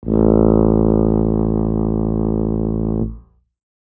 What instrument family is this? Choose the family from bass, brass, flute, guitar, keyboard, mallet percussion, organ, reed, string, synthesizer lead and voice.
brass